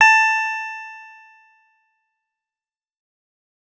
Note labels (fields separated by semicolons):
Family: guitar; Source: electronic; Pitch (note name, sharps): A5; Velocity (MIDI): 50; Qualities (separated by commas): bright, fast decay